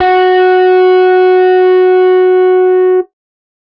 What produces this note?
electronic guitar